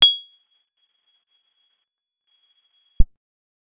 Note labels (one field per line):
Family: guitar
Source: acoustic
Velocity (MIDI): 25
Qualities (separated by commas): percussive